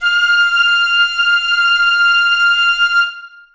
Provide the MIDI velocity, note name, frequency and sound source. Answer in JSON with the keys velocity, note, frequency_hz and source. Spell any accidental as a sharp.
{"velocity": 100, "note": "F6", "frequency_hz": 1397, "source": "acoustic"}